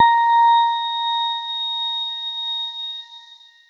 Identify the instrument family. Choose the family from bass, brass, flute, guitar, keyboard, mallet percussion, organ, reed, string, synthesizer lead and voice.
keyboard